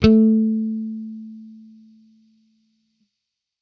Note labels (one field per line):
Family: bass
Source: electronic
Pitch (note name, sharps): A3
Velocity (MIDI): 75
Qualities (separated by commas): distorted